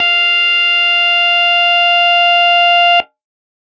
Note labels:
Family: organ; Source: electronic; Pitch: F5; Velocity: 127

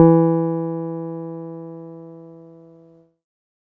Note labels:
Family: keyboard; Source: electronic; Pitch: E3; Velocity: 127; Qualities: dark

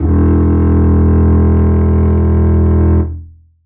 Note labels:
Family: string; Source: acoustic; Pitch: E1; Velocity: 50; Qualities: reverb

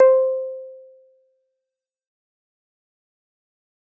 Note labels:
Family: keyboard; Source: electronic; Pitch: C5; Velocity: 25; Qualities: fast decay

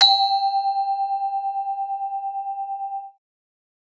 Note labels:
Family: mallet percussion; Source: acoustic; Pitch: G5; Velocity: 127

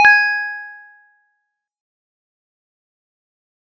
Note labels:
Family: mallet percussion; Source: acoustic; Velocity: 100; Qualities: fast decay, multiphonic

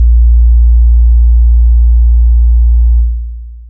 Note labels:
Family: synthesizer lead; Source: synthesizer; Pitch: A#1; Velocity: 25; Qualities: dark, long release

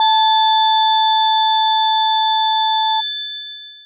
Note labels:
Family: mallet percussion; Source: electronic; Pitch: A5; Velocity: 50; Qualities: bright, long release

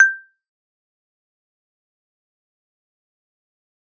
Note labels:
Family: mallet percussion; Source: acoustic; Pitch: G6; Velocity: 75; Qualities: fast decay, percussive

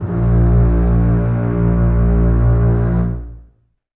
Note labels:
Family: string; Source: acoustic; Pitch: A#1; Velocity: 100; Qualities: long release, reverb

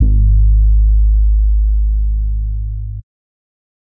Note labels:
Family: bass; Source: synthesizer; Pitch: G#1; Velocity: 25; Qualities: dark

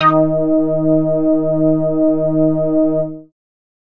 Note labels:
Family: bass; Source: synthesizer; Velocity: 25; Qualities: distorted

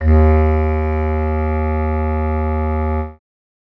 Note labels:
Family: reed; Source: acoustic; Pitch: D#2; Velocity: 100; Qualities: dark

